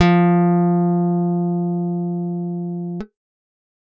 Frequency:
174.6 Hz